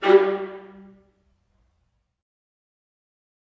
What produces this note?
acoustic string instrument